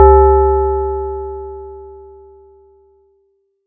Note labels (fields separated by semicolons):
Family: mallet percussion; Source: acoustic; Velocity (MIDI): 100